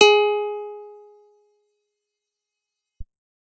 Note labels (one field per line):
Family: guitar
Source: acoustic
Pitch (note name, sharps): G#4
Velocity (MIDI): 127